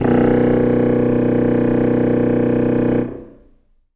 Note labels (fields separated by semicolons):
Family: reed; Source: acoustic; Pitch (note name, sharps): B0; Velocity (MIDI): 25; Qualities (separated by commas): reverb